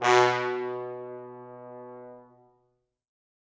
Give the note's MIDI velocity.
75